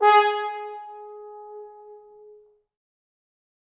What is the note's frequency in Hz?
415.3 Hz